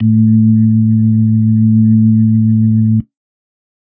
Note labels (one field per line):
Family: organ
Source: electronic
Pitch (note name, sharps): A2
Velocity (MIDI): 25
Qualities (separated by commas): dark